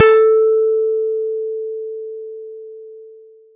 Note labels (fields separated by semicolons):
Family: guitar; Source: electronic; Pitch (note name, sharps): A4; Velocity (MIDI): 75